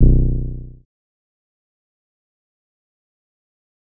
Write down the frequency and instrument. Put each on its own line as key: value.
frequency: 30.87 Hz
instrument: synthesizer lead